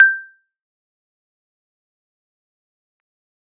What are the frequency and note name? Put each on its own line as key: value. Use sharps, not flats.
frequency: 1568 Hz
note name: G6